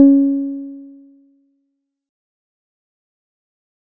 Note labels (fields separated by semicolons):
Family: guitar; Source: synthesizer; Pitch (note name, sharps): C#4; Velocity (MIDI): 25; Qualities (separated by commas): dark, fast decay